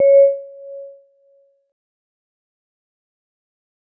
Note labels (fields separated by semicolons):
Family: mallet percussion; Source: acoustic; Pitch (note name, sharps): C#5; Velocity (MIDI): 25; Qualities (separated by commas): dark, fast decay, non-linear envelope, percussive